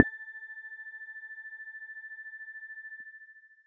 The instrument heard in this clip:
electronic mallet percussion instrument